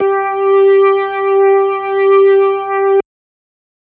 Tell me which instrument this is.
electronic organ